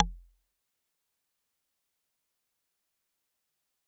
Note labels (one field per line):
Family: mallet percussion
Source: acoustic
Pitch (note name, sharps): F1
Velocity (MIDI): 25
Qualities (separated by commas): fast decay, percussive